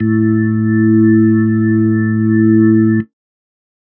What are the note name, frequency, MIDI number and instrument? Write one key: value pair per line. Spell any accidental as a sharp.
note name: A2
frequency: 110 Hz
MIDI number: 45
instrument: electronic organ